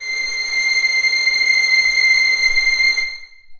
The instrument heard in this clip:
acoustic string instrument